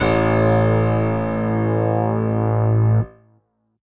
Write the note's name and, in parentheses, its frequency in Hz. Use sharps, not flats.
A1 (55 Hz)